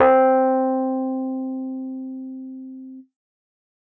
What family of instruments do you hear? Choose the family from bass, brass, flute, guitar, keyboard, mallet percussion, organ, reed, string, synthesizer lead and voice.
keyboard